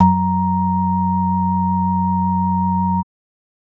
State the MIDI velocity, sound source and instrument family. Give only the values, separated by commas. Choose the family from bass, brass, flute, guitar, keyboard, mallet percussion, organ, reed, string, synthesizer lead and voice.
127, electronic, organ